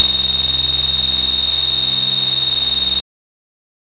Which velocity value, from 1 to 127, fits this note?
127